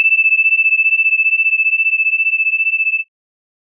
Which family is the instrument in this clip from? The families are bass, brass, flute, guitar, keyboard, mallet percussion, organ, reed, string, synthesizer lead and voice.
organ